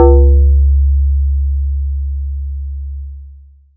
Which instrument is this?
electronic mallet percussion instrument